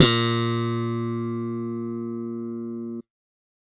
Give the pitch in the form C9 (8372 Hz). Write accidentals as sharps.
A#2 (116.5 Hz)